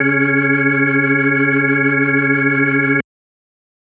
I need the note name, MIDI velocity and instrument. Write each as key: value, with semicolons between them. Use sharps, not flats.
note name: C#3; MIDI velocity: 25; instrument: electronic organ